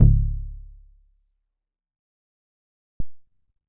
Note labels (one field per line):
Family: bass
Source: synthesizer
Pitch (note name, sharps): C#1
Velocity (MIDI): 75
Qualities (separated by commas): dark, fast decay, percussive